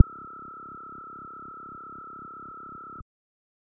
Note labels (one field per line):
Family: bass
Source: synthesizer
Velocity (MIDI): 25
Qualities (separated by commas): dark